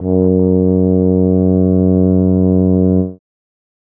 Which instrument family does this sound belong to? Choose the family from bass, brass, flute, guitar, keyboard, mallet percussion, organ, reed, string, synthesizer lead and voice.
brass